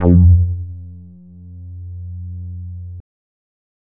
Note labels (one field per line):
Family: bass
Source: synthesizer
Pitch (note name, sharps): F2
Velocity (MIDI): 50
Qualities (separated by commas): dark, distorted